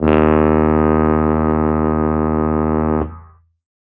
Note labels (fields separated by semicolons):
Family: brass; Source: acoustic; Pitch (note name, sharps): D#2; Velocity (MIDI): 127